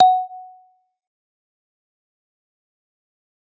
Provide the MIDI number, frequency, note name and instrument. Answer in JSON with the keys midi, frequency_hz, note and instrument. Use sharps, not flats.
{"midi": 78, "frequency_hz": 740, "note": "F#5", "instrument": "acoustic mallet percussion instrument"}